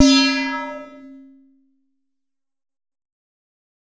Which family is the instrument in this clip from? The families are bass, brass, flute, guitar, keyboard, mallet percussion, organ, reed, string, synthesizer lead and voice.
bass